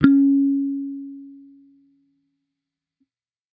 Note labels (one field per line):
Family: bass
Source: electronic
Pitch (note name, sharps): C#4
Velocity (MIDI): 127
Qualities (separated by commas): fast decay